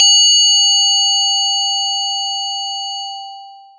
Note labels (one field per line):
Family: mallet percussion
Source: acoustic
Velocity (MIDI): 75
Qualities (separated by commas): bright, distorted, long release